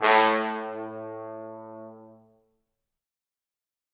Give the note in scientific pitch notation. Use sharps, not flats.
A2